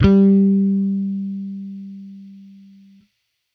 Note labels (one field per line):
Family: bass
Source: electronic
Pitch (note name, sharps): G3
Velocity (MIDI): 50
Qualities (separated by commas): distorted